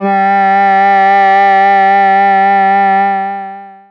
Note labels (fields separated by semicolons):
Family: voice; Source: synthesizer; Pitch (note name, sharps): G3; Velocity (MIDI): 50; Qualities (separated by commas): distorted, long release